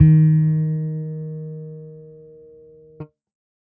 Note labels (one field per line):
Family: bass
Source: electronic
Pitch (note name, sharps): D#3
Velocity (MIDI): 25